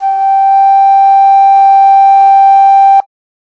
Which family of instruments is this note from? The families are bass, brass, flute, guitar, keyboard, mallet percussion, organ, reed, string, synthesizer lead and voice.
flute